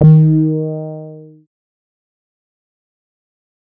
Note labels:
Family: bass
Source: synthesizer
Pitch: D#3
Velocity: 50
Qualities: distorted, fast decay

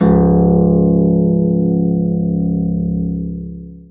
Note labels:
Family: string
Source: acoustic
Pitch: C#1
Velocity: 50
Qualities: long release, reverb

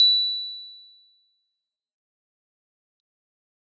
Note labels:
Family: keyboard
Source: acoustic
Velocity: 75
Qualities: bright, fast decay, percussive

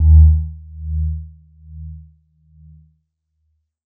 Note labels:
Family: mallet percussion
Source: electronic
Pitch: D#2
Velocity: 50

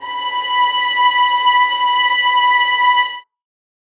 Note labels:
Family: string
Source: acoustic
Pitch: B5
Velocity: 25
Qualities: reverb

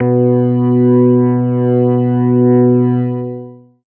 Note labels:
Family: organ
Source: electronic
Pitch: B2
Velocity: 50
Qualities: distorted, long release

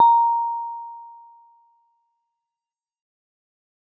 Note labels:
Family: mallet percussion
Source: acoustic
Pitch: A#5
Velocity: 127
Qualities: fast decay

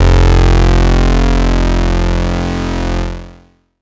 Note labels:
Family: bass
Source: synthesizer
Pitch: F1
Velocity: 100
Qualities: bright, distorted, long release

